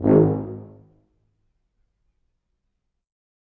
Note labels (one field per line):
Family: brass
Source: acoustic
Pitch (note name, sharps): G#1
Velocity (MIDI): 100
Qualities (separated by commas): dark, reverb